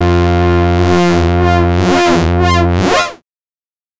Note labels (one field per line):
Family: bass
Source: synthesizer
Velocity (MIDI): 127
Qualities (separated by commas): distorted, non-linear envelope